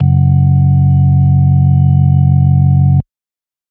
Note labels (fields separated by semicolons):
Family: organ; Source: electronic; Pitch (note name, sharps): F#1; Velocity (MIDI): 75; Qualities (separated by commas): dark